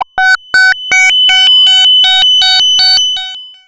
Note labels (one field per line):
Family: bass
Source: synthesizer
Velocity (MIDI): 100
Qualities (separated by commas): bright, distorted, long release, multiphonic, tempo-synced